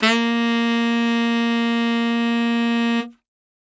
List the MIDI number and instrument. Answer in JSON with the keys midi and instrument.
{"midi": 58, "instrument": "acoustic reed instrument"}